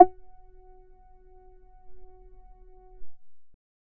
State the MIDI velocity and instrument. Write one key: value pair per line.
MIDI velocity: 25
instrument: synthesizer bass